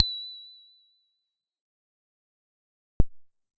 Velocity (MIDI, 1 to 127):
75